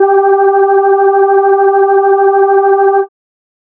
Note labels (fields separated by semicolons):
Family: organ; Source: electronic; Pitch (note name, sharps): G4; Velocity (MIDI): 100